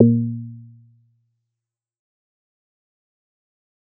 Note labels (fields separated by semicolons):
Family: bass; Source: synthesizer; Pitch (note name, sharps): A#2; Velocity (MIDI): 75; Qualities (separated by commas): dark, fast decay, percussive